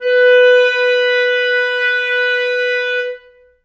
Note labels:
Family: reed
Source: acoustic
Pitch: B4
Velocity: 127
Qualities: reverb

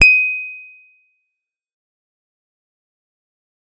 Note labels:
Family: guitar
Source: electronic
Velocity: 25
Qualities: fast decay, percussive

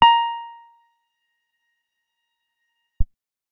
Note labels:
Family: guitar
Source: acoustic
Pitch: A#5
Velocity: 25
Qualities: percussive

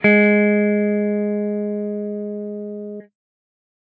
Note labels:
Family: guitar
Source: electronic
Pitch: G#3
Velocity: 50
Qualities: distorted

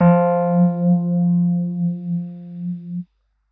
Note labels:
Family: keyboard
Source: electronic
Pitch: F3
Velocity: 75

